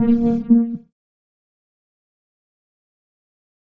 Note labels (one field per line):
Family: keyboard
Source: electronic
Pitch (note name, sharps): A#3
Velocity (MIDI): 25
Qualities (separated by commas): distorted, fast decay, non-linear envelope